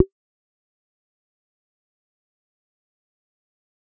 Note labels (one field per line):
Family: bass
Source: synthesizer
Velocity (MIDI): 127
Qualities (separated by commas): fast decay, percussive